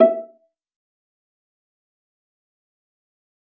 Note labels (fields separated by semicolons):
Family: string; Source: acoustic; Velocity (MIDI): 25; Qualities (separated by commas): fast decay, percussive, reverb